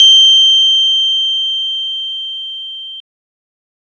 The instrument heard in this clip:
electronic organ